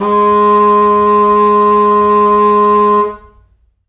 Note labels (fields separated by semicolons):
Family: reed; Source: acoustic; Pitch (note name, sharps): G#3; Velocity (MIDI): 75; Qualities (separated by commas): distorted, reverb